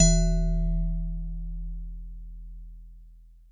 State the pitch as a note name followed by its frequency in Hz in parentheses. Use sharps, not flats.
E1 (41.2 Hz)